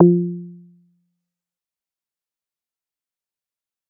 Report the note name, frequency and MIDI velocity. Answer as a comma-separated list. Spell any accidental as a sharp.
F3, 174.6 Hz, 100